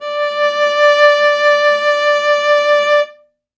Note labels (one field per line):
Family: string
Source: acoustic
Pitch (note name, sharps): D5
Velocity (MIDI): 75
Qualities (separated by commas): reverb